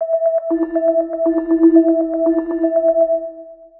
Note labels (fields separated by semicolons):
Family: mallet percussion; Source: synthesizer; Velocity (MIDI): 75; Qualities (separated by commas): dark, long release, multiphonic, percussive, tempo-synced